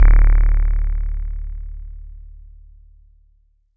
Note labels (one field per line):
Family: bass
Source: synthesizer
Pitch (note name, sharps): D1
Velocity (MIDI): 50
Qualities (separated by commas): bright, distorted